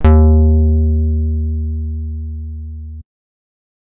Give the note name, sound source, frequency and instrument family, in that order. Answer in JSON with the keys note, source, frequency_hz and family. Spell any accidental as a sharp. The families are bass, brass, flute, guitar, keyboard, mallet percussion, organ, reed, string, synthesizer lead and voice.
{"note": "D#2", "source": "electronic", "frequency_hz": 77.78, "family": "guitar"}